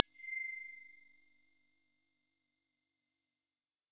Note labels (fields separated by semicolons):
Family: mallet percussion; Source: electronic; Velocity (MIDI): 100; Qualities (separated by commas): bright, distorted, long release, non-linear envelope